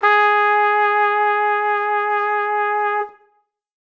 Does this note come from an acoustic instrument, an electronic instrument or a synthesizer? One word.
acoustic